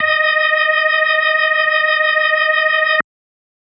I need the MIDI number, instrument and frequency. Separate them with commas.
75, electronic organ, 622.3 Hz